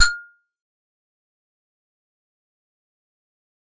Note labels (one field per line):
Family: keyboard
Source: acoustic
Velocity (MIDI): 50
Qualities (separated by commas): fast decay, percussive